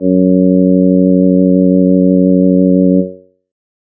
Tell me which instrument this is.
synthesizer reed instrument